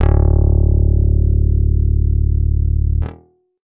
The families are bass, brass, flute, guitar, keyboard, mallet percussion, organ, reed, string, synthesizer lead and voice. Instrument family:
guitar